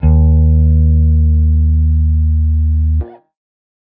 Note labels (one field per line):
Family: guitar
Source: electronic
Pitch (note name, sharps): D#2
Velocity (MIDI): 25